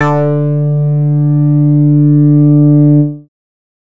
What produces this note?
synthesizer bass